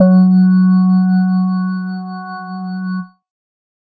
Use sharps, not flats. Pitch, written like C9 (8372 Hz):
F#3 (185 Hz)